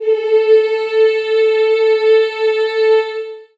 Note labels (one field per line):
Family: voice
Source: acoustic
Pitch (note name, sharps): A4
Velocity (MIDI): 127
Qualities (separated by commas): long release, reverb